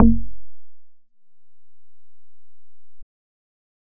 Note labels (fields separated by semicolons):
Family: bass; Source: synthesizer; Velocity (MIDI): 25